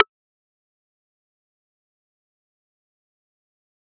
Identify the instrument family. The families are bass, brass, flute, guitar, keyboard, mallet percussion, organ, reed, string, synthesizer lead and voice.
mallet percussion